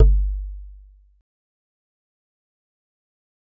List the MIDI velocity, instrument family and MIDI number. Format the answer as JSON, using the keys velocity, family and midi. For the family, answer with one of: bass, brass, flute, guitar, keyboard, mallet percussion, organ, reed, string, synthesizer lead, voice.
{"velocity": 50, "family": "mallet percussion", "midi": 31}